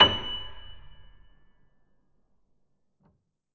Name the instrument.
acoustic keyboard